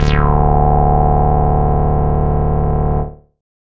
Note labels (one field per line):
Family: bass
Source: synthesizer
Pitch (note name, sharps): D0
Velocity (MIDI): 127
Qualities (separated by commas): bright, distorted, non-linear envelope